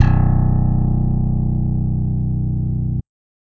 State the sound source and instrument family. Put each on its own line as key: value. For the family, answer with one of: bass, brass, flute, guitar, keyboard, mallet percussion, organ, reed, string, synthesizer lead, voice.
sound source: electronic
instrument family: bass